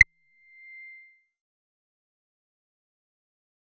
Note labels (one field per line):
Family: bass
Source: synthesizer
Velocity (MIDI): 100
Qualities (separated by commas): fast decay, percussive